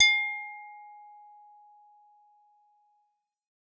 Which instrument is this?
synthesizer bass